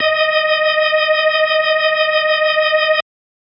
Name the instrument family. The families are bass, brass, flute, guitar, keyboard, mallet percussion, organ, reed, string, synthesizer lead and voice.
organ